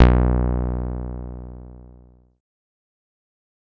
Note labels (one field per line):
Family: bass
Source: synthesizer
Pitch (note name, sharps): B1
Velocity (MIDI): 50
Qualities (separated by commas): distorted, fast decay